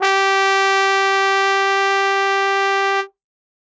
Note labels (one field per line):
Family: brass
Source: acoustic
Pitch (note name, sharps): G4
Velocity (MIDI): 127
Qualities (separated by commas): bright